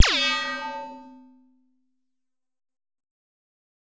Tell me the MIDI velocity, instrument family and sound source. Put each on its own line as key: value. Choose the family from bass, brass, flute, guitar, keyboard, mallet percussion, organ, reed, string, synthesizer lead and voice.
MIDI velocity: 127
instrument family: bass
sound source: synthesizer